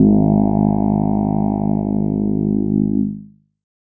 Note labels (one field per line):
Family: keyboard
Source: electronic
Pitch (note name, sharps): G#1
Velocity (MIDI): 25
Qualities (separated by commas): distorted, multiphonic